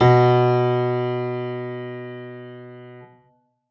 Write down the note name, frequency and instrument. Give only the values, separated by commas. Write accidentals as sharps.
B2, 123.5 Hz, acoustic keyboard